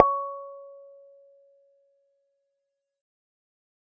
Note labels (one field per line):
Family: bass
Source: synthesizer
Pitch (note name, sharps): C#5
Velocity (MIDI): 100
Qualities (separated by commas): fast decay, percussive